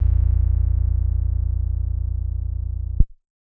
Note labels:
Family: keyboard; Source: electronic; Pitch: A#0; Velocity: 25; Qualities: dark

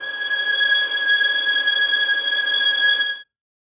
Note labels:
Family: string; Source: acoustic; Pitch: G#6; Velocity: 127; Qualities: reverb

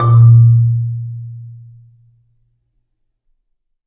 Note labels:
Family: mallet percussion; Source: acoustic; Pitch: A#2; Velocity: 75; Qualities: reverb

